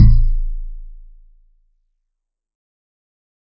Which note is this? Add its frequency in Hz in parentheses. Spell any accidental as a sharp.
A0 (27.5 Hz)